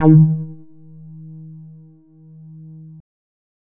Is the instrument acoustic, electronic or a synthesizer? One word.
synthesizer